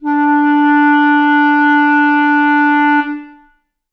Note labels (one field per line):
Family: reed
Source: acoustic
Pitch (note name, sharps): D4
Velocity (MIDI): 75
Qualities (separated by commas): reverb